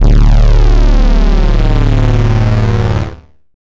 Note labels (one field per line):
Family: bass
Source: synthesizer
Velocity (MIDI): 127